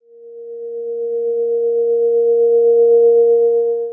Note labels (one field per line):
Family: guitar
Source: electronic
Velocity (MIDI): 75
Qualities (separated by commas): dark, long release